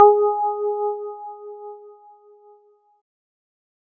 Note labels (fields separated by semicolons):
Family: keyboard; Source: electronic; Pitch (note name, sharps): G#4; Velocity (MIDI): 50